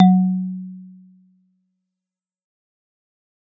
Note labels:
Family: mallet percussion; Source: acoustic; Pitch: F#3; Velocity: 127; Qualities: dark, fast decay

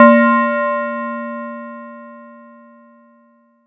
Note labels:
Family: mallet percussion; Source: acoustic; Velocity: 50; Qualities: multiphonic

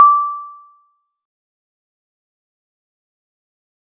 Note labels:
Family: mallet percussion; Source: acoustic; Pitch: D6; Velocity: 25; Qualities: fast decay, percussive

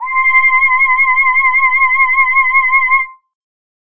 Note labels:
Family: voice; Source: synthesizer; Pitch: C6; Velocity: 127

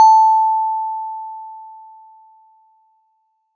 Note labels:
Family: mallet percussion; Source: acoustic; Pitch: A5; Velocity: 25

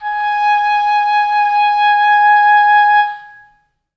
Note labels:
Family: reed; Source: acoustic; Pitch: G#5; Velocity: 50; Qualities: long release, reverb

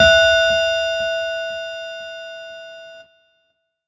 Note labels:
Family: keyboard; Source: electronic; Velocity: 100; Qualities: bright, distorted

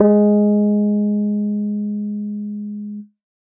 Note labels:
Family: keyboard; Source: electronic; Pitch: G#3; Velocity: 75

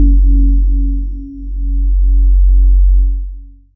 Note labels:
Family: voice; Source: synthesizer; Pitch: F#1; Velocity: 50; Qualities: dark, long release

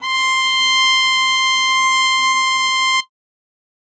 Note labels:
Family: string; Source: acoustic; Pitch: C6; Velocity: 75; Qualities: bright

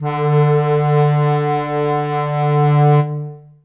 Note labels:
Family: reed; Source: acoustic; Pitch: D3; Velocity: 75; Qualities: long release, reverb

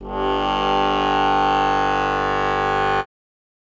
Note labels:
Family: reed; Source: acoustic; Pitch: G1; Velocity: 127

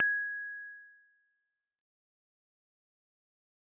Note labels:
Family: mallet percussion; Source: acoustic; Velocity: 75; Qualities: bright, fast decay

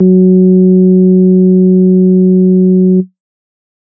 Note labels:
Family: organ; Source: electronic; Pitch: F#3; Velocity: 50; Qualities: dark

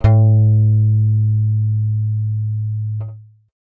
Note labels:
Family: bass; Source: synthesizer; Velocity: 50; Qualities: dark

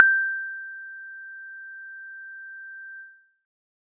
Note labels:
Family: guitar; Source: synthesizer; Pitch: G6; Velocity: 25

